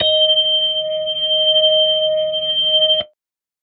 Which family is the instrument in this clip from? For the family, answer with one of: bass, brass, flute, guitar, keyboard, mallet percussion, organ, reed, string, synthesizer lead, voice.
organ